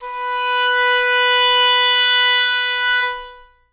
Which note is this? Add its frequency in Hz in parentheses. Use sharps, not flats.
B4 (493.9 Hz)